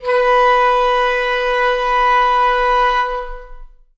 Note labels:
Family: reed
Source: acoustic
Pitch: B4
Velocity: 25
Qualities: long release, reverb

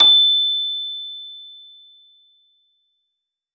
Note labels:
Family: mallet percussion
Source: acoustic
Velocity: 127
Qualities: reverb

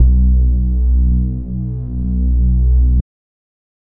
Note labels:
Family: bass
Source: synthesizer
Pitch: B1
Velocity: 100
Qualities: dark

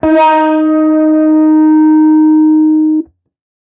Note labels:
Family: guitar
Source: electronic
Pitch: D#4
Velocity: 127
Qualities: distorted, non-linear envelope

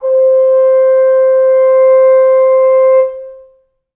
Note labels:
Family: brass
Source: acoustic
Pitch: C5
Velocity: 25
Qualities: long release, reverb

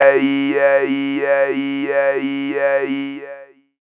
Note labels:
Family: voice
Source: synthesizer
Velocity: 100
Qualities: long release, non-linear envelope, tempo-synced

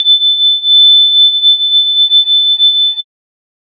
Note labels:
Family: mallet percussion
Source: synthesizer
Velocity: 75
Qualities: bright, multiphonic, non-linear envelope

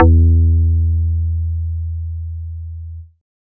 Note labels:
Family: bass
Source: synthesizer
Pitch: E2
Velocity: 127

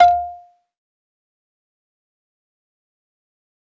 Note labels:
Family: mallet percussion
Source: acoustic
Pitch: F5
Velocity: 25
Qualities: fast decay, percussive, reverb

